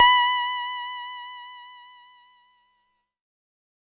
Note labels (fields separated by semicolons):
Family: keyboard; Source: electronic; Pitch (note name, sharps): B5; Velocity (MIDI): 75; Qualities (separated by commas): bright